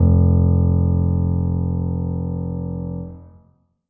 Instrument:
acoustic keyboard